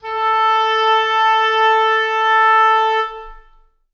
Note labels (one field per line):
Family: reed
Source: acoustic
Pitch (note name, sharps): A4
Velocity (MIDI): 75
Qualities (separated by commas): long release, reverb